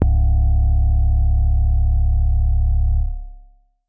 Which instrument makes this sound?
acoustic keyboard